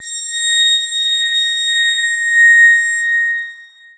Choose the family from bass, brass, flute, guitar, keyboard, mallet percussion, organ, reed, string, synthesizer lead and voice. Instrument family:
keyboard